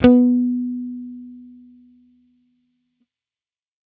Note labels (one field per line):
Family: bass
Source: electronic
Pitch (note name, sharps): B3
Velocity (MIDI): 100